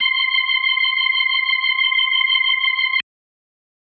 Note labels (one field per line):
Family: organ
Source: electronic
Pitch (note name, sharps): C6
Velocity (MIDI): 25